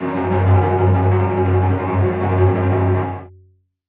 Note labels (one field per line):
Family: string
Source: acoustic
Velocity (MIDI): 127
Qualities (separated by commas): bright, non-linear envelope, reverb